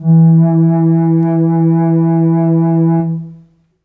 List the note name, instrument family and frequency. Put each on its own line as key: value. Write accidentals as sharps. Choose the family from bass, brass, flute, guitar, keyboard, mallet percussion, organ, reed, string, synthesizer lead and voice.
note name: E3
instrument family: flute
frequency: 164.8 Hz